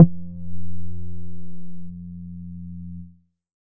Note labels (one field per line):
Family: bass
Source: synthesizer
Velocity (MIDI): 25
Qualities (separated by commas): distorted